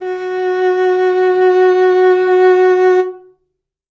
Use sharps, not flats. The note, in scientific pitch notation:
F#4